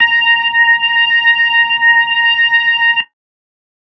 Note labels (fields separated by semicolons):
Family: organ; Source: electronic; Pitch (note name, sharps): A#5; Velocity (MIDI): 75